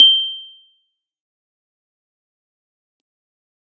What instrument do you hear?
electronic keyboard